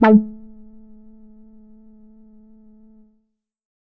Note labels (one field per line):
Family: bass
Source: synthesizer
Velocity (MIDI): 25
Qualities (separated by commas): distorted, percussive, tempo-synced